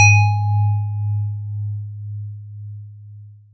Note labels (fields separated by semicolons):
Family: mallet percussion; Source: acoustic; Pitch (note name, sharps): G#2; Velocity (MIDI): 127; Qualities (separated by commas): long release